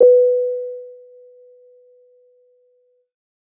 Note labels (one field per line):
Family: keyboard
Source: electronic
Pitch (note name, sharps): B4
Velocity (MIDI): 127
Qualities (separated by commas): dark